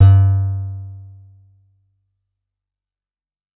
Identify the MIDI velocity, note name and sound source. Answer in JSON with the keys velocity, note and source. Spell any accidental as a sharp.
{"velocity": 50, "note": "G2", "source": "acoustic"}